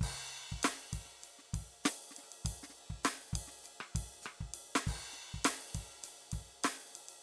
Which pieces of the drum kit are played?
crash, ride, hi-hat pedal, snare, cross-stick and kick